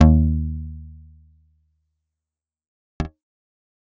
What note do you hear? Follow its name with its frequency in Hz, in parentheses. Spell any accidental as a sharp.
D#2 (77.78 Hz)